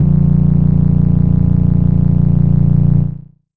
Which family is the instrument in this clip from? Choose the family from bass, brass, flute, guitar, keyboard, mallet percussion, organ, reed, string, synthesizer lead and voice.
synthesizer lead